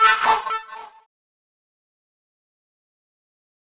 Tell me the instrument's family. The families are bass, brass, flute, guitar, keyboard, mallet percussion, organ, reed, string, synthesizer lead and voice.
keyboard